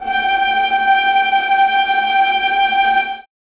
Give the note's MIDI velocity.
25